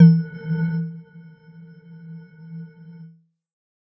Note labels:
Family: mallet percussion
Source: electronic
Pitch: E3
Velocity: 100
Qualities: dark, non-linear envelope

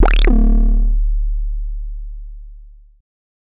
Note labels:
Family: bass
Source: synthesizer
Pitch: D1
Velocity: 100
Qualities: distorted

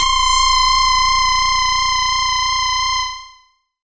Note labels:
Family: bass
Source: synthesizer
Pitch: C6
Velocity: 100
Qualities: bright, distorted, tempo-synced

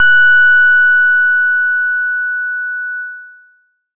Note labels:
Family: bass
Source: synthesizer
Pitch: F#6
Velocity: 50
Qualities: distorted, long release

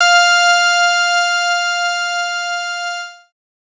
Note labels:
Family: bass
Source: synthesizer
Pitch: F5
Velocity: 25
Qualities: bright, distorted

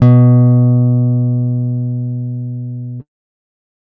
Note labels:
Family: guitar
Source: acoustic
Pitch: B2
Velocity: 75

